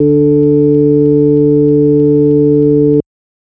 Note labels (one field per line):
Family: organ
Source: electronic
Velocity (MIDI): 75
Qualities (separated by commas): dark